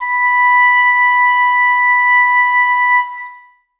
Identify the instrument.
acoustic reed instrument